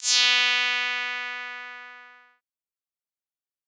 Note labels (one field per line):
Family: bass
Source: synthesizer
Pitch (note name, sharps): B3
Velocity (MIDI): 50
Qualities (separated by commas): bright, distorted, fast decay